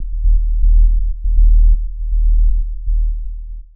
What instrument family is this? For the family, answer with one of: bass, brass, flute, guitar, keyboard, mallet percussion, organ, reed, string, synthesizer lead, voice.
synthesizer lead